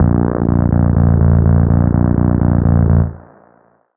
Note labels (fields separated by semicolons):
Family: bass; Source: synthesizer; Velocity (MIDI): 100; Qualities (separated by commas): long release, reverb